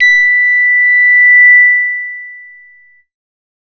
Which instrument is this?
synthesizer bass